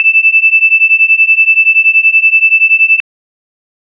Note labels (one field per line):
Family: organ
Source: electronic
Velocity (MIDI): 25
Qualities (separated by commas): bright